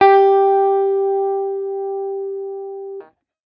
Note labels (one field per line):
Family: guitar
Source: electronic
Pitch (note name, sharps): G4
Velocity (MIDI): 127